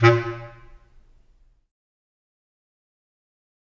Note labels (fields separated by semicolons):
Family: reed; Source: acoustic; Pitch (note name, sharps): A#2; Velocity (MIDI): 50; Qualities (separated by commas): fast decay, percussive, reverb